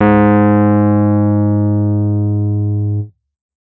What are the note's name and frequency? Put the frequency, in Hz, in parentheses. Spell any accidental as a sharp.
G#2 (103.8 Hz)